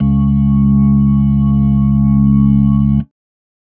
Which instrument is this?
electronic organ